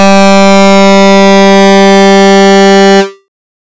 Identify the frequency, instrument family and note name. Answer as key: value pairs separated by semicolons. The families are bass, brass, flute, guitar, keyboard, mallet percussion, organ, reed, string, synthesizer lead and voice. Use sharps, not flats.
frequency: 196 Hz; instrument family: bass; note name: G3